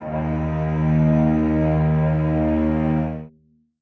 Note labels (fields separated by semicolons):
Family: string; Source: acoustic; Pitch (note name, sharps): D#2; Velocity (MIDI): 25; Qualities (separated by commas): reverb